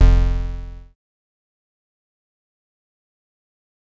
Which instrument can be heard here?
synthesizer bass